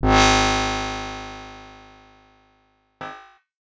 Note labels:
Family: guitar; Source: acoustic; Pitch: G#1; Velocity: 100; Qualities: bright, distorted

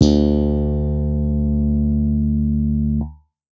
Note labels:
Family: bass; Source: electronic; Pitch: D2; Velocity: 100

